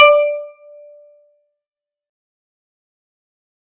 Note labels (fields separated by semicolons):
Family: guitar; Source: synthesizer; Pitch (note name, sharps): D5; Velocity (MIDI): 100; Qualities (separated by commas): fast decay, percussive